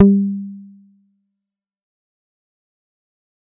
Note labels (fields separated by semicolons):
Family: bass; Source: synthesizer; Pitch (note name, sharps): G3; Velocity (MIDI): 127; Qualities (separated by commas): dark, distorted, fast decay, percussive